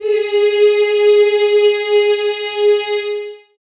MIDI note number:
68